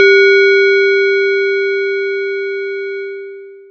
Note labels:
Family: mallet percussion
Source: acoustic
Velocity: 25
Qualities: distorted, long release

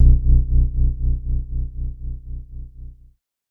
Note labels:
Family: keyboard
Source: electronic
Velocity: 127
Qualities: dark

